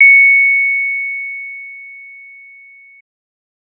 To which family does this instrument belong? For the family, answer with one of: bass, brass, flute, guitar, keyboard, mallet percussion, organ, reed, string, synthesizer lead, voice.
bass